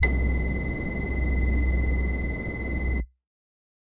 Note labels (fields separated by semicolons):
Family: voice; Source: synthesizer; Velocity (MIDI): 25; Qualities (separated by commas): multiphonic